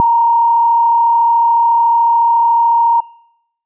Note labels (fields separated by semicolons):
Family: bass; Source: synthesizer; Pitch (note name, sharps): A#5; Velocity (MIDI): 127